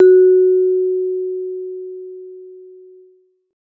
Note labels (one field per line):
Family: mallet percussion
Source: acoustic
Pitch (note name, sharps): F#4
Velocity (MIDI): 25